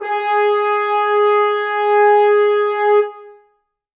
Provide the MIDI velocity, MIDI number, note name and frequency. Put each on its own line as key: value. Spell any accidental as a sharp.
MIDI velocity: 100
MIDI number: 68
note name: G#4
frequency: 415.3 Hz